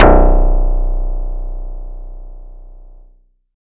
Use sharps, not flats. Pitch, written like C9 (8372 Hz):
B0 (30.87 Hz)